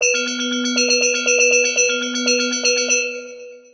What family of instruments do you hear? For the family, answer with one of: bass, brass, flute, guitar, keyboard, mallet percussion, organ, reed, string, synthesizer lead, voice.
mallet percussion